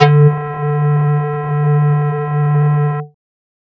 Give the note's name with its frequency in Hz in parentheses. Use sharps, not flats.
D3 (146.8 Hz)